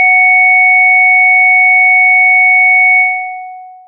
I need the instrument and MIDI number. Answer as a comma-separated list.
synthesizer lead, 78